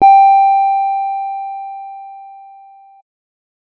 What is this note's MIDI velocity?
50